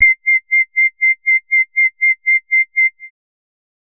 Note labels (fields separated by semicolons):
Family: bass; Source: synthesizer; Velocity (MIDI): 75; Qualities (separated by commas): tempo-synced